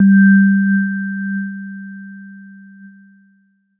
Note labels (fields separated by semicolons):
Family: keyboard; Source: electronic; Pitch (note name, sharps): G3; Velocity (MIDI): 100